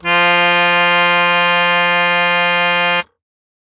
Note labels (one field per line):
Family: keyboard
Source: acoustic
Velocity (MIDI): 75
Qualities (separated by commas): bright